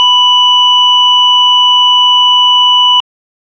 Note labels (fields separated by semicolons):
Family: organ; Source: electronic; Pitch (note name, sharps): B5; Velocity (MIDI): 25